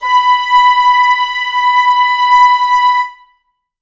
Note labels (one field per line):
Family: reed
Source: acoustic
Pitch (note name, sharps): B5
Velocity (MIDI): 127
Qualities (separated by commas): reverb